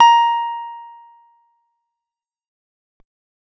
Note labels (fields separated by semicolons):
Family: guitar; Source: acoustic; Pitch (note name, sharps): A#5; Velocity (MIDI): 50; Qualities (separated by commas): fast decay